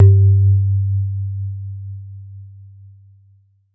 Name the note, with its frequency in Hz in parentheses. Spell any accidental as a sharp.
G2 (98 Hz)